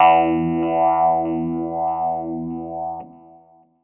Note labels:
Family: keyboard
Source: electronic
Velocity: 25

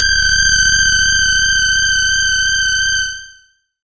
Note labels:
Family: bass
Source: synthesizer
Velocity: 100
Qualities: tempo-synced

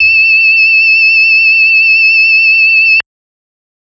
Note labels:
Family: organ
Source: electronic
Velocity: 75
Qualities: multiphonic

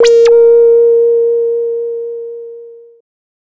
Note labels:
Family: bass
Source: synthesizer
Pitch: A#4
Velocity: 127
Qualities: distorted

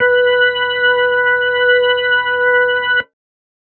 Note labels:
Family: organ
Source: electronic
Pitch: B4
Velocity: 25

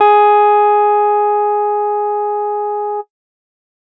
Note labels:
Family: guitar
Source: electronic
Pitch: G#4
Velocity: 50

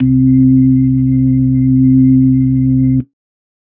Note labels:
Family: organ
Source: electronic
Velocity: 100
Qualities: dark

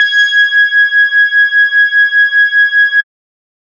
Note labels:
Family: bass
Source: synthesizer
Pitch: G#6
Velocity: 100

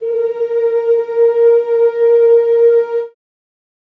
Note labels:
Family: voice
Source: acoustic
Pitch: A#4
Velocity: 127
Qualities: dark, reverb

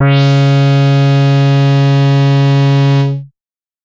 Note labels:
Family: bass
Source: synthesizer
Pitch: C#3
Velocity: 100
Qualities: bright, distorted

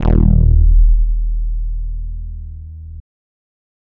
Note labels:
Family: bass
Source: synthesizer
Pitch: D#1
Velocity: 75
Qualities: distorted

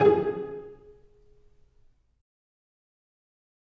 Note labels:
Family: string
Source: acoustic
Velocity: 127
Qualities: dark, fast decay, reverb

